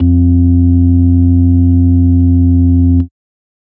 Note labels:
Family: organ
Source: electronic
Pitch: F2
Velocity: 75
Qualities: dark

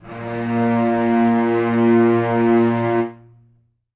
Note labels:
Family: string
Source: acoustic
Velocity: 25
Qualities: reverb

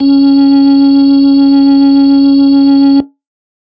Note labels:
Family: organ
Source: electronic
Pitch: C#4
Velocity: 127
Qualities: distorted

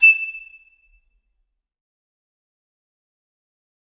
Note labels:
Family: flute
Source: acoustic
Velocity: 25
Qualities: bright, fast decay, percussive, reverb

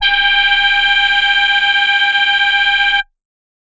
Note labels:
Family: voice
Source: synthesizer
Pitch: G5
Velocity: 75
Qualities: multiphonic

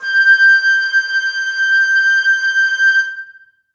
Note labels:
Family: flute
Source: acoustic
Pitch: G6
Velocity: 127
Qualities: reverb

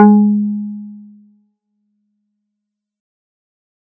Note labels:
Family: guitar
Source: synthesizer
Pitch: G#3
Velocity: 50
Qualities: dark

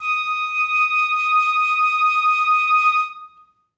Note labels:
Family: flute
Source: acoustic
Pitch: D#6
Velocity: 75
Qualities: reverb

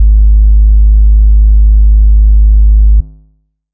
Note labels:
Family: bass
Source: synthesizer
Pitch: G#1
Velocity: 50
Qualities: dark

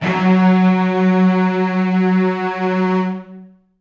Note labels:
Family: string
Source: acoustic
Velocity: 127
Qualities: long release, reverb

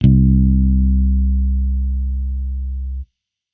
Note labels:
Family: bass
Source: electronic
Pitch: C2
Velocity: 25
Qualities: distorted

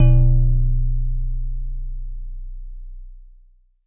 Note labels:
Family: mallet percussion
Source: acoustic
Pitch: B0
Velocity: 100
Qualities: dark

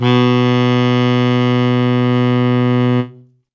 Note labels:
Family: reed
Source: acoustic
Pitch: B2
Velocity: 100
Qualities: reverb

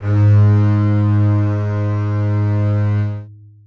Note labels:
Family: string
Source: acoustic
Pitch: G#2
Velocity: 100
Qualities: long release, reverb

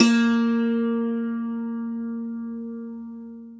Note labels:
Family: guitar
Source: acoustic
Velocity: 100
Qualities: bright, long release, reverb

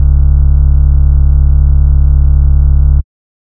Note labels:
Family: bass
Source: synthesizer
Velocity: 75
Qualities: dark, distorted

